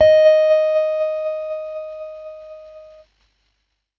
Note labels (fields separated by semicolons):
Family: keyboard; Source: electronic; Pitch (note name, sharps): D#5; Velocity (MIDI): 50; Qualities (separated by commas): distorted, tempo-synced